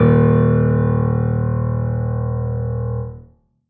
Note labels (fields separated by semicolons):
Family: keyboard; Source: acoustic; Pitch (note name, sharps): D#1; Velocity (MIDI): 100